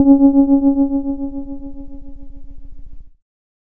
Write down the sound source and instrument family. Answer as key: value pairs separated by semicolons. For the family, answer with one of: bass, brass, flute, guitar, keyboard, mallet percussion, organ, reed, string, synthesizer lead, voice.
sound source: electronic; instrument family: keyboard